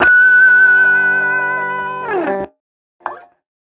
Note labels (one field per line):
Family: guitar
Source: electronic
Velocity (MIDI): 127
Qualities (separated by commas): distorted